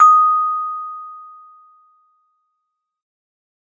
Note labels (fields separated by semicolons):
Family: mallet percussion; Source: acoustic; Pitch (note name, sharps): D#6; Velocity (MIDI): 75